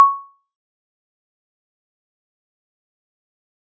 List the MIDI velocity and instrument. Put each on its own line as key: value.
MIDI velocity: 100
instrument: acoustic mallet percussion instrument